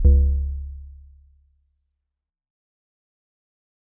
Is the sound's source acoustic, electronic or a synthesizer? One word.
acoustic